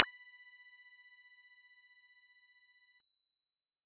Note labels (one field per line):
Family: mallet percussion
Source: electronic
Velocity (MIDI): 100